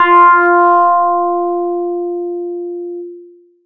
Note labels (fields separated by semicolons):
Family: bass; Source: synthesizer; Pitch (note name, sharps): F4; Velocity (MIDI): 127; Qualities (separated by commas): distorted